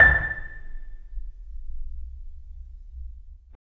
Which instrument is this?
acoustic mallet percussion instrument